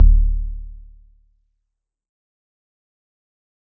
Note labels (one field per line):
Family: guitar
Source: synthesizer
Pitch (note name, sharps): D1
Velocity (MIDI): 127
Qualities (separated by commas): dark, fast decay